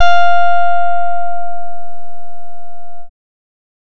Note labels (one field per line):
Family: bass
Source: synthesizer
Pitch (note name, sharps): F5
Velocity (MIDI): 75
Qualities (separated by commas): distorted